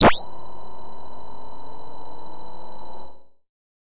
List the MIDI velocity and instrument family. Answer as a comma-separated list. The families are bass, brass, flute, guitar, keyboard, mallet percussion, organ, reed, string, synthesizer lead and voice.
50, bass